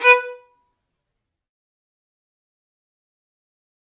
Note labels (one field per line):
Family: string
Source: acoustic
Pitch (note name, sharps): B4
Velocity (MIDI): 127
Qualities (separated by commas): bright, fast decay, percussive, reverb